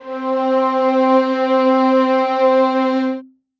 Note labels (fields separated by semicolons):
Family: string; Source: acoustic; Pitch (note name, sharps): C4; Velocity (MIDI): 50; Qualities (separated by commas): reverb